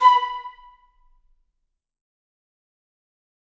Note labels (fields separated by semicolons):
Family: reed; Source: acoustic; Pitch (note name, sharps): B5; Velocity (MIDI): 127; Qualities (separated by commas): fast decay, percussive, reverb